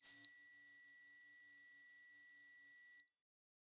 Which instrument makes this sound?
synthesizer flute